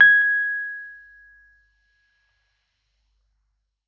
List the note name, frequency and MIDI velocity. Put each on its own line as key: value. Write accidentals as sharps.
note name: G#6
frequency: 1661 Hz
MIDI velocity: 75